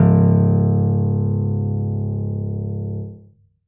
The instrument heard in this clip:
acoustic keyboard